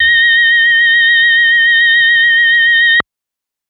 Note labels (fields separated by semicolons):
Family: organ; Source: electronic; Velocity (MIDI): 25; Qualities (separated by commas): multiphonic